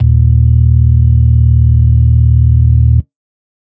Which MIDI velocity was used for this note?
50